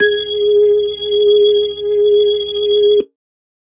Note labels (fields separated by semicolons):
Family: organ; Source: electronic; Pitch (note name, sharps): G#4; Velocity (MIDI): 75